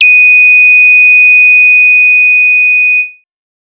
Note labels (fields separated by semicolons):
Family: bass; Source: synthesizer; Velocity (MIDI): 100; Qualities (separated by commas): bright, distorted